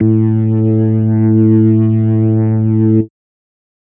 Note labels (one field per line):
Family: organ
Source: electronic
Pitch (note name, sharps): A2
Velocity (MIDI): 75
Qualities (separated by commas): distorted